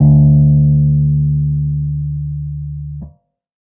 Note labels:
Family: keyboard; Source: electronic; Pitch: D2; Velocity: 50

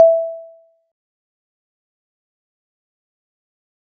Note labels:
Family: mallet percussion; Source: acoustic; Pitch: E5; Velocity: 25; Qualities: fast decay, percussive

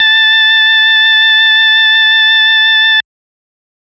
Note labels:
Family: organ; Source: electronic; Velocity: 75; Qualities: distorted

